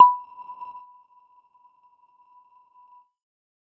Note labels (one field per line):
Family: mallet percussion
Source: electronic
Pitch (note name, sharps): B5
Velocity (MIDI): 50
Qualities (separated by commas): non-linear envelope, percussive